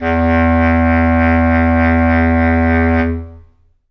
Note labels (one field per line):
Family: reed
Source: acoustic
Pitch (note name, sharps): E2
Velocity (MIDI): 50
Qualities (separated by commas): long release, reverb